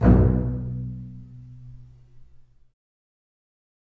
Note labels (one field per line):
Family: string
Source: acoustic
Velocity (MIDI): 25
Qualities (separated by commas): reverb